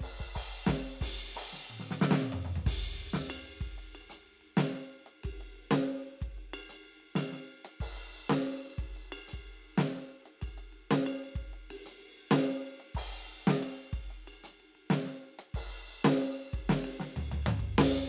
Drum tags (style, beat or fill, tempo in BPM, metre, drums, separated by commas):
rock, beat, 93 BPM, 4/4, crash, ride, ride bell, closed hi-hat, open hi-hat, hi-hat pedal, snare, cross-stick, high tom, mid tom, floor tom, kick